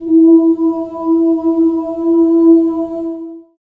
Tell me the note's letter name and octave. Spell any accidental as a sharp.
E4